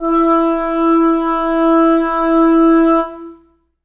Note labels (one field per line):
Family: reed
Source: acoustic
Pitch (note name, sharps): E4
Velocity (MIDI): 25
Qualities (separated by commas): reverb